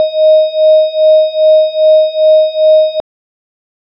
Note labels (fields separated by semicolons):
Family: organ; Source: electronic; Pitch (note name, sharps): D#5; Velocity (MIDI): 75